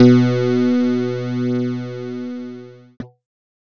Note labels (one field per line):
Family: keyboard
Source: electronic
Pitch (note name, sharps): B2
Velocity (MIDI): 100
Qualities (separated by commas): distorted